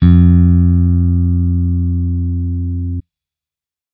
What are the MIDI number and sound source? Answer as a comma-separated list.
41, electronic